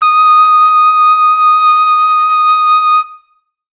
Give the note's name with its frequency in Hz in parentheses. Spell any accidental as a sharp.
D#6 (1245 Hz)